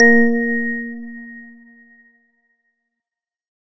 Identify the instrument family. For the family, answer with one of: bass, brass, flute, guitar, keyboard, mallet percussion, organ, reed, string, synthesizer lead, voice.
organ